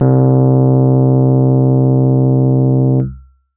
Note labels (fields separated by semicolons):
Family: keyboard; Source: electronic; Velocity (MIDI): 127; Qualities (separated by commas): distorted